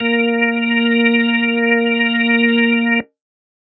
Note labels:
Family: organ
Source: electronic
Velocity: 75

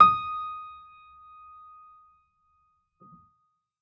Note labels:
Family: keyboard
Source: acoustic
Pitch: D#6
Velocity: 100

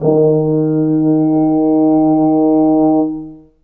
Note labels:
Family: brass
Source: acoustic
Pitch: D#3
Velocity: 25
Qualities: dark, long release, reverb

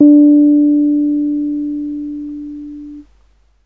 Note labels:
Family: keyboard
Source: electronic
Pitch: D4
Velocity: 25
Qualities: dark

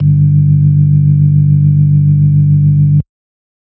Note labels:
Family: organ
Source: electronic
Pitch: G1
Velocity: 127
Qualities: dark

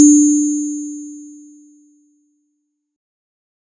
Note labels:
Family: mallet percussion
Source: acoustic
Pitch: D4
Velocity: 50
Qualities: bright

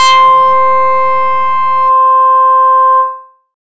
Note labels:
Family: bass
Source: synthesizer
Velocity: 100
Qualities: bright, distorted

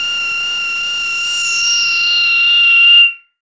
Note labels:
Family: bass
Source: synthesizer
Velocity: 50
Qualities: non-linear envelope

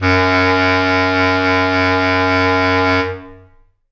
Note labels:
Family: reed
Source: acoustic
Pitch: F#2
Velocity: 127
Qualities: long release, reverb

